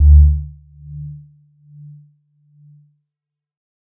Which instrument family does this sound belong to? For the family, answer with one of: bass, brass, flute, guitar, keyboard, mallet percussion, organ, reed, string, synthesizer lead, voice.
mallet percussion